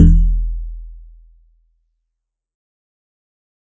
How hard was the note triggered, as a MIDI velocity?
75